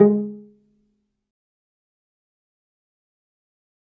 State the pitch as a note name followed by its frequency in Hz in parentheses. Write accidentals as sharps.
G#3 (207.7 Hz)